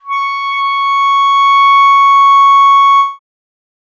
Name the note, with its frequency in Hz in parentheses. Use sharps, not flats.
C#6 (1109 Hz)